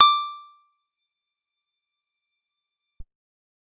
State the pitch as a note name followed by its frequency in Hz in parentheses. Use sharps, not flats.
D6 (1175 Hz)